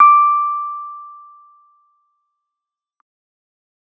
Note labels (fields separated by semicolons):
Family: keyboard; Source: electronic; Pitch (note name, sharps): D6; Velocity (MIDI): 75; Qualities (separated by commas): fast decay